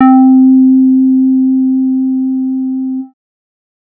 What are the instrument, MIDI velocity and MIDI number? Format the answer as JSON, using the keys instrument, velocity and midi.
{"instrument": "synthesizer bass", "velocity": 75, "midi": 60}